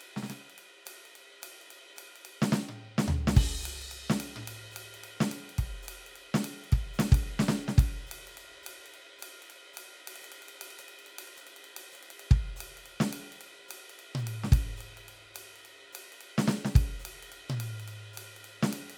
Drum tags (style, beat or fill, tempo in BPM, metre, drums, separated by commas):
swing, beat, 215 BPM, 4/4, crash, ride, hi-hat pedal, snare, high tom, floor tom, kick